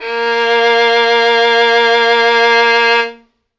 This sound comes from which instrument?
acoustic string instrument